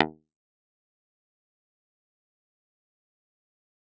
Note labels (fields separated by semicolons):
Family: guitar; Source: electronic; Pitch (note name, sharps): D#2; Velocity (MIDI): 127; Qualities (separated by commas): fast decay, percussive